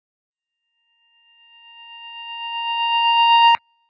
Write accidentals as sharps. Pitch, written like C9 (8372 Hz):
A#5 (932.3 Hz)